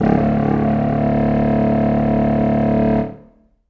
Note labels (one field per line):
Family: reed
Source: acoustic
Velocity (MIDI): 75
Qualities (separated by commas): reverb